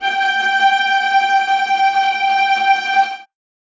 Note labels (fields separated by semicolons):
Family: string; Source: acoustic; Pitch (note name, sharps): G5; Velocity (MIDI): 100; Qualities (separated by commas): bright, non-linear envelope, reverb